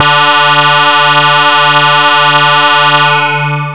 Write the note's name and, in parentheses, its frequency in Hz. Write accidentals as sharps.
D3 (146.8 Hz)